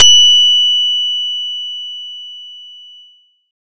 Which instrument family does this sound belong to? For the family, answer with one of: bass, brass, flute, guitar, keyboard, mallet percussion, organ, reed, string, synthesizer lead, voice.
guitar